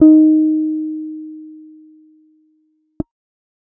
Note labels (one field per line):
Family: bass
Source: synthesizer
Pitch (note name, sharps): D#4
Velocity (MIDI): 25